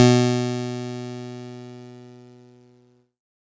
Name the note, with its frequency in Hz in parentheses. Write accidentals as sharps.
B2 (123.5 Hz)